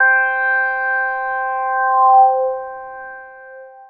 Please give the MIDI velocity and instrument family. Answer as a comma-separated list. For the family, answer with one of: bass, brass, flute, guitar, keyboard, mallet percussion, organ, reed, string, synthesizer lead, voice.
75, synthesizer lead